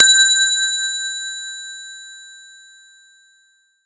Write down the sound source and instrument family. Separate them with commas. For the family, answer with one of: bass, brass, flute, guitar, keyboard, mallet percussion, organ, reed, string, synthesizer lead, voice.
acoustic, mallet percussion